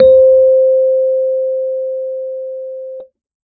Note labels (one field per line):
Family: keyboard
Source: electronic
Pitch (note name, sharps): C5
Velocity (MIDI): 50